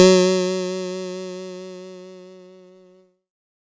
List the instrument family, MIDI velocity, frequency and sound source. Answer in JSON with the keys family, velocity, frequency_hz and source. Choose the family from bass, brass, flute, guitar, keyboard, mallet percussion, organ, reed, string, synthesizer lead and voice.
{"family": "keyboard", "velocity": 75, "frequency_hz": 185, "source": "electronic"}